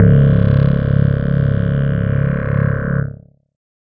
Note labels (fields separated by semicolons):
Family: keyboard; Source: electronic; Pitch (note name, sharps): C#1; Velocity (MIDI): 75; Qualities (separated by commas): distorted, multiphonic